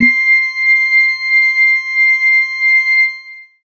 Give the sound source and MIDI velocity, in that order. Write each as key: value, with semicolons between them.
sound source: electronic; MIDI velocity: 50